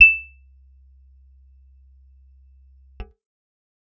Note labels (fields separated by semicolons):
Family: guitar; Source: acoustic; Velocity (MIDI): 127; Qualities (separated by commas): bright, percussive